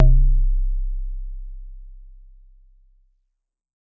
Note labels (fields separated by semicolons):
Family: mallet percussion; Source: acoustic; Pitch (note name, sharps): C1; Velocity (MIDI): 75; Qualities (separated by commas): dark